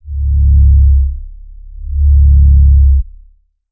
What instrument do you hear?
synthesizer bass